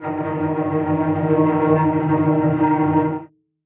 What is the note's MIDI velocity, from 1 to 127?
25